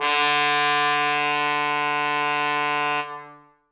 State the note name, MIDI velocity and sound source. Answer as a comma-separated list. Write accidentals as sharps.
D3, 127, acoustic